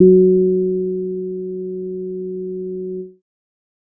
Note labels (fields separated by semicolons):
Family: bass; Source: synthesizer; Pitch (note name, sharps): F#3; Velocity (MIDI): 75; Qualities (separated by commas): dark